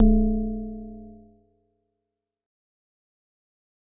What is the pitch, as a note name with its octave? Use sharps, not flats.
B0